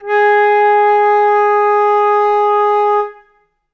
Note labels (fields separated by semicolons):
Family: flute; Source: acoustic; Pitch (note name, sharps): G#4; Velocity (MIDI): 75; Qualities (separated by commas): reverb